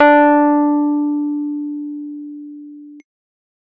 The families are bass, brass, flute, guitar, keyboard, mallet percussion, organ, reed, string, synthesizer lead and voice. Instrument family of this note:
keyboard